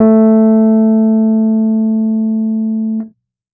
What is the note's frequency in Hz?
220 Hz